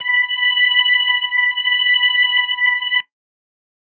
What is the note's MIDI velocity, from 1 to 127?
50